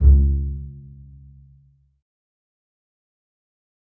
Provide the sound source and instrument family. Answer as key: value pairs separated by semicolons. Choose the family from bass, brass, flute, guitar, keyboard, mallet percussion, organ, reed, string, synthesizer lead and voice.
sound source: acoustic; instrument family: string